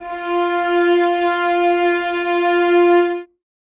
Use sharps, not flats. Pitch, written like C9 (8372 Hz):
F4 (349.2 Hz)